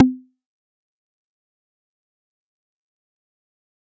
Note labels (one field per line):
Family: bass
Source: synthesizer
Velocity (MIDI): 127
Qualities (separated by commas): fast decay, percussive